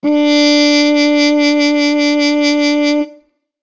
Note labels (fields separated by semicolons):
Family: brass; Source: acoustic; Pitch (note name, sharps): D4; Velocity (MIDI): 100; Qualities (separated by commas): bright